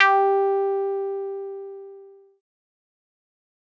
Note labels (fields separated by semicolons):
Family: synthesizer lead; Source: synthesizer; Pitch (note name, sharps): G4; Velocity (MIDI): 50; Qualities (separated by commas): distorted, fast decay